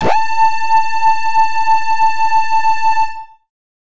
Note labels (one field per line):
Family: bass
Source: synthesizer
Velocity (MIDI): 50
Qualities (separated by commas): distorted